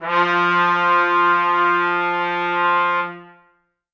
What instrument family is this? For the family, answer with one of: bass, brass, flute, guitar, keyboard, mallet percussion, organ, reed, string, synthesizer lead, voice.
brass